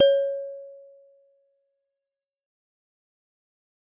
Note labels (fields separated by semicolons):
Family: mallet percussion; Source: acoustic; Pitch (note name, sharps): C#5; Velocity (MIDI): 100; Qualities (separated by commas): fast decay